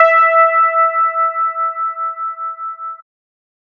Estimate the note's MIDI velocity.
50